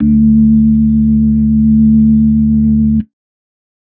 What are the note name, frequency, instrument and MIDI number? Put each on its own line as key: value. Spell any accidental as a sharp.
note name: D2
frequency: 73.42 Hz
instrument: electronic organ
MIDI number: 38